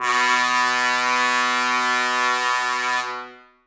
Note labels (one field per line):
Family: brass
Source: acoustic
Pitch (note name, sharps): B2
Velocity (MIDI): 127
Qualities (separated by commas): bright, reverb